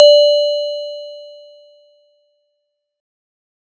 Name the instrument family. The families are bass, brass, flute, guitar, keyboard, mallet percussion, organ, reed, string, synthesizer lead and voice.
mallet percussion